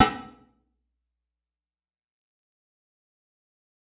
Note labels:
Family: guitar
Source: electronic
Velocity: 100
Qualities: bright, fast decay, percussive, reverb

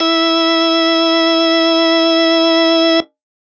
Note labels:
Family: organ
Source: electronic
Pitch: E4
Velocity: 100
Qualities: distorted

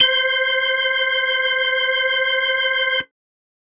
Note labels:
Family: organ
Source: electronic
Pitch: C5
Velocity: 127

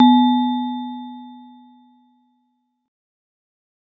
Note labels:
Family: mallet percussion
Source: acoustic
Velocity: 50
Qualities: dark

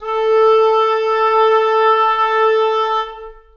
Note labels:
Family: reed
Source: acoustic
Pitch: A4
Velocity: 100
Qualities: long release, reverb

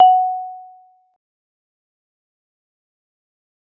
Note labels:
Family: mallet percussion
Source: acoustic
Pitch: F#5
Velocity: 25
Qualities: fast decay, percussive

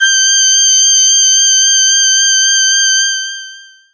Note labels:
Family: voice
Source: synthesizer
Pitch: G6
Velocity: 25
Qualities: bright, distorted, long release

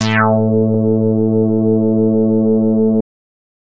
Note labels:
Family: bass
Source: synthesizer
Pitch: A2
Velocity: 50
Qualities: distorted

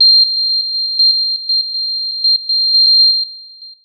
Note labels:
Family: synthesizer lead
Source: synthesizer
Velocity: 127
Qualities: bright, long release, tempo-synced

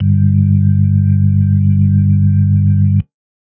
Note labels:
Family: organ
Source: electronic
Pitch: G1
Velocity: 50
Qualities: dark

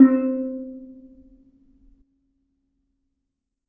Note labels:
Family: mallet percussion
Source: acoustic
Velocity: 75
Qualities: reverb

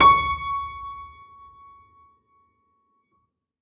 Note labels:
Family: keyboard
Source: acoustic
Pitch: C#6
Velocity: 127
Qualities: reverb

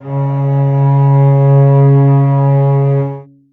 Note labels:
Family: string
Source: acoustic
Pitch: C#3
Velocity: 25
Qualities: reverb

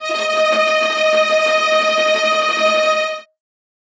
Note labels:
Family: string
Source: acoustic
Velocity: 127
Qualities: bright, non-linear envelope, reverb

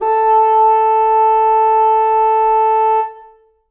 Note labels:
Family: reed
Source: acoustic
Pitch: A4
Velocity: 127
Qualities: reverb

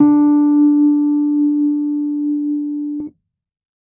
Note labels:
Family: keyboard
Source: electronic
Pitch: D4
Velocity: 75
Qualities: dark

